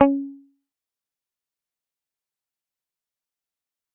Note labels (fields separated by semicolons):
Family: guitar; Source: electronic; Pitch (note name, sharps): C#4; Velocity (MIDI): 25; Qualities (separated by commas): fast decay, percussive